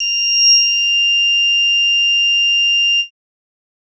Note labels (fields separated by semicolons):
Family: bass; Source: synthesizer; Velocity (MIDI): 100; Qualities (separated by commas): bright, distorted